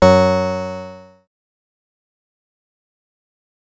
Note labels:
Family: bass; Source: synthesizer; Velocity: 50; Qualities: bright, distorted, fast decay

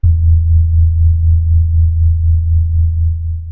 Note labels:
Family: keyboard; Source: electronic; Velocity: 25; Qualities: dark, long release, reverb

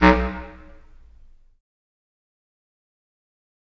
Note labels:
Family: reed; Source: acoustic; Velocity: 100; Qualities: fast decay, percussive, reverb

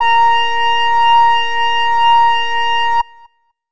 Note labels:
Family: flute; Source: acoustic; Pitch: A#5; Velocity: 25

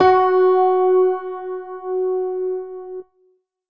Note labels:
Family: keyboard; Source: electronic; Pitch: F#4; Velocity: 100

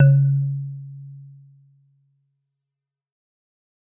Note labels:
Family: mallet percussion; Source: acoustic; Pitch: C#3; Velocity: 75; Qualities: dark, fast decay, reverb

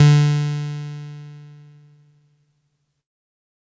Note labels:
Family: keyboard; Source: electronic; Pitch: D3; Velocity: 127; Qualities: bright, distorted

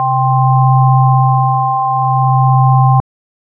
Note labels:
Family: organ; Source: electronic; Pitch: C3; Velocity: 50

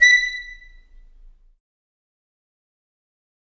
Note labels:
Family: reed; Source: acoustic; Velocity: 100; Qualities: fast decay, percussive, reverb

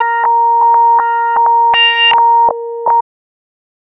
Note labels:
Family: bass; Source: synthesizer; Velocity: 127; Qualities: tempo-synced

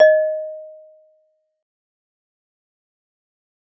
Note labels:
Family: mallet percussion; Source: acoustic; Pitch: D#5; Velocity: 50; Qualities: fast decay

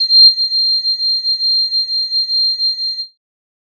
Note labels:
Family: flute; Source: synthesizer; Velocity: 75; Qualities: bright, distorted

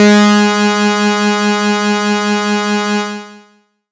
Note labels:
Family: bass; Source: synthesizer; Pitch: G#3; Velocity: 50; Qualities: bright, distorted, long release

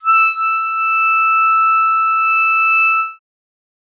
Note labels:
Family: reed; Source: acoustic; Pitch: E6; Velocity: 75

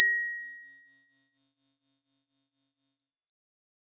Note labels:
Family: synthesizer lead; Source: synthesizer; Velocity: 127; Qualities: bright

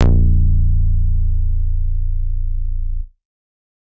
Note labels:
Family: bass; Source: synthesizer; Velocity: 127; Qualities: dark

